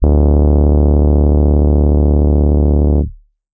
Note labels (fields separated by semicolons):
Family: keyboard; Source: electronic; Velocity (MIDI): 75